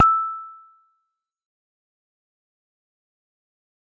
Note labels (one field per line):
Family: mallet percussion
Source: acoustic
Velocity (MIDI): 127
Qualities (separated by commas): fast decay, percussive